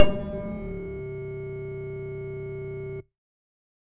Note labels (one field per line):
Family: bass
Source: synthesizer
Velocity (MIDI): 50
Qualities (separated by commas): distorted